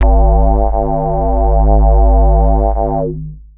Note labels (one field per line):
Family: bass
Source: synthesizer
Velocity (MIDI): 127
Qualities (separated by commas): distorted, long release, multiphonic